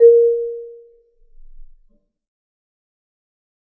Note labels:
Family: mallet percussion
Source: acoustic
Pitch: A#4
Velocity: 25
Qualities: dark, fast decay, reverb

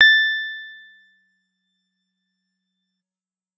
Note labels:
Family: guitar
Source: electronic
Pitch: A6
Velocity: 25

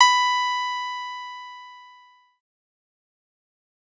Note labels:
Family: bass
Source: synthesizer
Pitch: B5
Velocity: 25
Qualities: distorted, fast decay

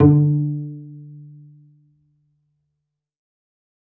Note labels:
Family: string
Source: acoustic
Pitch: D3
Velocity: 75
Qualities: dark, reverb

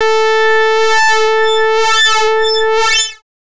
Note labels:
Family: bass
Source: synthesizer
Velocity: 75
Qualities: distorted, non-linear envelope

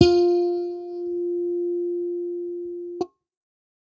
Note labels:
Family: bass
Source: electronic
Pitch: F4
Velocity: 100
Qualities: bright

